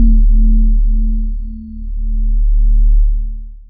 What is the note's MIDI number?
26